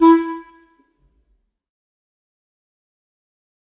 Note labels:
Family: reed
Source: acoustic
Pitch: E4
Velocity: 100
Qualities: fast decay, percussive, reverb

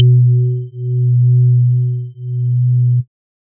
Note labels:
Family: organ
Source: electronic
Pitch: B2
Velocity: 100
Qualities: dark

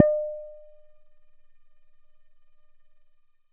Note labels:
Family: bass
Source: synthesizer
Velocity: 25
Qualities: percussive

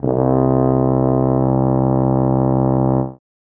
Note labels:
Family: brass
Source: acoustic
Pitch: C2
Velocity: 127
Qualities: dark

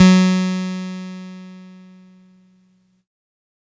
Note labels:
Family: keyboard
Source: electronic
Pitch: F#3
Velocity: 25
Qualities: bright, distorted

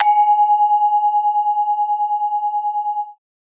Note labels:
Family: mallet percussion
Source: acoustic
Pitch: G#5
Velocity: 50

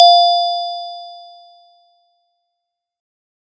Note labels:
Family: mallet percussion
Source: acoustic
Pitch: F5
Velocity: 127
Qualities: bright

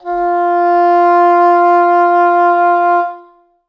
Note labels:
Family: reed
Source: acoustic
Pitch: F4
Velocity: 25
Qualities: reverb

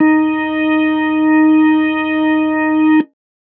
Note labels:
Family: organ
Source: electronic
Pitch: D#4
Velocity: 127

